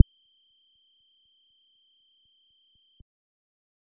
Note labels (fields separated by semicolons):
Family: bass; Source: synthesizer; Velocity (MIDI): 75; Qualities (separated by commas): dark, percussive